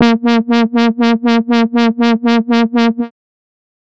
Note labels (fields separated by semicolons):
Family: bass; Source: synthesizer; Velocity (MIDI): 75; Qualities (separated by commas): bright, distorted, tempo-synced